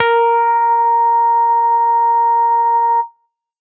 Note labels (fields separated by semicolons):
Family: bass; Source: synthesizer; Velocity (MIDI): 100